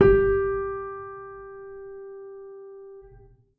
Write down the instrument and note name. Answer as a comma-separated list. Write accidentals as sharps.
acoustic keyboard, G4